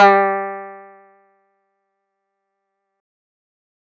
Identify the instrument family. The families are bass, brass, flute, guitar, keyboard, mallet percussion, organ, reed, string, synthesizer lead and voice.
guitar